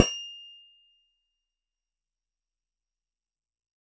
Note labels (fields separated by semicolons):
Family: keyboard; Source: electronic; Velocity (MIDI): 75; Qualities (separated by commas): fast decay, percussive